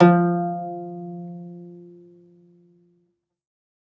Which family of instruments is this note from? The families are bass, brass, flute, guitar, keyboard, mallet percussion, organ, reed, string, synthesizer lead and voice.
guitar